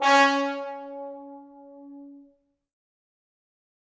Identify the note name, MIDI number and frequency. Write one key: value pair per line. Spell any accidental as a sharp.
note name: C#4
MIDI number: 61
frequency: 277.2 Hz